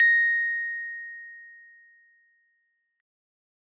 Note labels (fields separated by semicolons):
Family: keyboard; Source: acoustic; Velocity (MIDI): 75